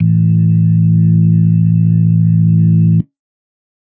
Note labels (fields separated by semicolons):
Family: organ; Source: electronic; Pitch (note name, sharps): A1; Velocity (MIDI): 75; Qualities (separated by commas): dark